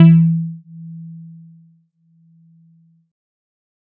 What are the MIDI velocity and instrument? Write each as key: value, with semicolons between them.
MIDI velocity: 50; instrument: electronic keyboard